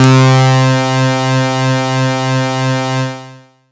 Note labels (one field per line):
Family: bass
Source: synthesizer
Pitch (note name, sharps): C3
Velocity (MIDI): 25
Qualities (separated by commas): bright, distorted, long release